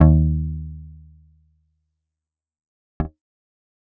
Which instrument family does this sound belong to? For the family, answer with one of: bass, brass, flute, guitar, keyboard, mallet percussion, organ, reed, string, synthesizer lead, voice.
bass